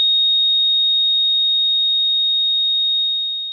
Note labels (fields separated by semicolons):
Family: synthesizer lead; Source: synthesizer; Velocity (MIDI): 50; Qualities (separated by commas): bright, long release